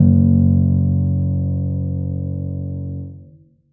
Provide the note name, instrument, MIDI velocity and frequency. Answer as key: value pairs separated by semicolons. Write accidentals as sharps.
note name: F#1; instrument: acoustic keyboard; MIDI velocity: 50; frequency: 46.25 Hz